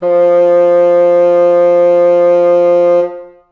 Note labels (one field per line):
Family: reed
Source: acoustic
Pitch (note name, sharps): F3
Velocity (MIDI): 127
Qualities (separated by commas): reverb